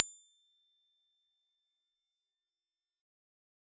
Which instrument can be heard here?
synthesizer bass